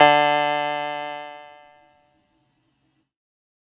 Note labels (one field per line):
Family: keyboard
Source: electronic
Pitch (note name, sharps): D3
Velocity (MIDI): 100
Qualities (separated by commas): bright, distorted